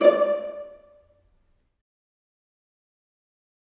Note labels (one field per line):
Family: string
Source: acoustic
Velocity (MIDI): 75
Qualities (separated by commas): dark, fast decay, reverb